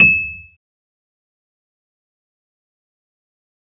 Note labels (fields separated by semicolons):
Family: keyboard; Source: electronic; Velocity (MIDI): 50; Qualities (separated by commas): fast decay, percussive